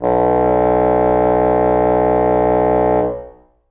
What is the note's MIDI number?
35